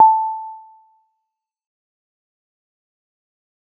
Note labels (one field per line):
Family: mallet percussion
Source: acoustic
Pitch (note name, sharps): A5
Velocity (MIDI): 25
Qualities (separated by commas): fast decay, percussive